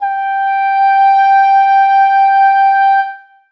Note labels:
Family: reed; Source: acoustic; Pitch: G5; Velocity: 100; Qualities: reverb

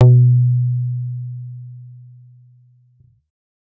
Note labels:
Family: bass; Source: synthesizer; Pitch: B2; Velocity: 127; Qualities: dark

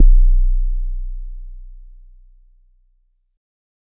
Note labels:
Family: mallet percussion; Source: acoustic; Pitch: B0; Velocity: 25

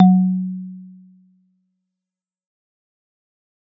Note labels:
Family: mallet percussion; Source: acoustic; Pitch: F#3; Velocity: 75; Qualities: dark, fast decay

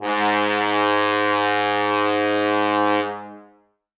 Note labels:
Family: brass; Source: acoustic; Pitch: G#2; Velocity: 127; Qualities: bright, reverb

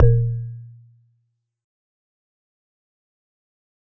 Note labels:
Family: mallet percussion; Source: electronic; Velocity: 25; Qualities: fast decay, percussive

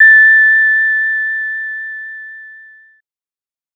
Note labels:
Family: bass; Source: synthesizer; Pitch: A6; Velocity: 25; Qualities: distorted

